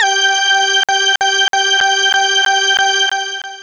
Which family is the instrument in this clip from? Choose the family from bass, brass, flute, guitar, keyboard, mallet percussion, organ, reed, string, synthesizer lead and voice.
synthesizer lead